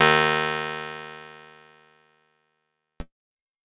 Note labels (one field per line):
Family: keyboard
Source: electronic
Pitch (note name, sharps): D#2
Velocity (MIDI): 50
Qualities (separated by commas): bright